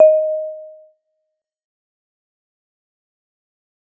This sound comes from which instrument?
acoustic mallet percussion instrument